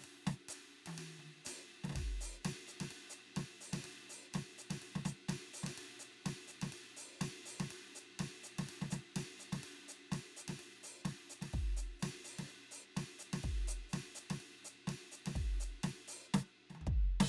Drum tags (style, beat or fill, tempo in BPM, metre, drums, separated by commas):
jazz, beat, 125 BPM, 4/4, crash, ride, hi-hat pedal, snare, high tom, floor tom, kick